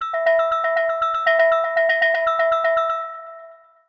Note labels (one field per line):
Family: mallet percussion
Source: synthesizer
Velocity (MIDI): 75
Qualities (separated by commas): long release, multiphonic, percussive, tempo-synced